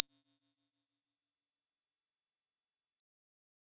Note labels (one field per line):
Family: guitar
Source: synthesizer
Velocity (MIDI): 25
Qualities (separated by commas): bright